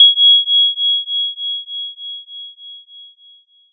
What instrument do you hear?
electronic mallet percussion instrument